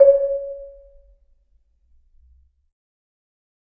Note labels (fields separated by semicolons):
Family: mallet percussion; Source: acoustic; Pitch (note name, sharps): C#5; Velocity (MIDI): 75; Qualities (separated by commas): dark, percussive, reverb